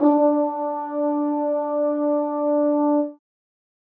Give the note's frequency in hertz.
293.7 Hz